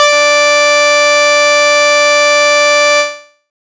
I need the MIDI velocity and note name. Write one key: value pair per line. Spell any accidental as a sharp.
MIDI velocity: 50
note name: D5